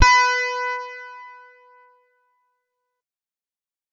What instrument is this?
electronic guitar